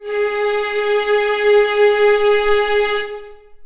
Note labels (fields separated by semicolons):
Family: string; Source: acoustic; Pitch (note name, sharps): G#4; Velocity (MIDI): 25; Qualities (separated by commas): long release, reverb